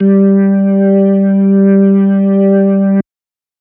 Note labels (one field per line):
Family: organ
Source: electronic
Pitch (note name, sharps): G3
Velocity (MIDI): 50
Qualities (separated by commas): distorted